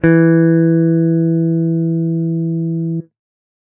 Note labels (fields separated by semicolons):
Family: guitar; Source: electronic; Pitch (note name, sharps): E3; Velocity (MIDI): 75